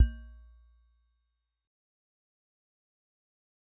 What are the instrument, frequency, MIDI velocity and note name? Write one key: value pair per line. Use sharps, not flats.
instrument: acoustic mallet percussion instrument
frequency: 58.27 Hz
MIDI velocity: 50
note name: A#1